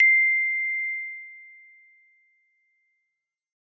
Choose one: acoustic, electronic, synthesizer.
acoustic